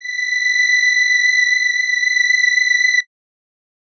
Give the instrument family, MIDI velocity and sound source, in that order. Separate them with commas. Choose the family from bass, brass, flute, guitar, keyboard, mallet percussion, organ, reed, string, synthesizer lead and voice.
reed, 25, acoustic